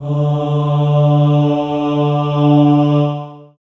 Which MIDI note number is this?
50